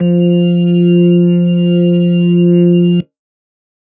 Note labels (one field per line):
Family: organ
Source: electronic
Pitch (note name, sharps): F3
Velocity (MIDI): 75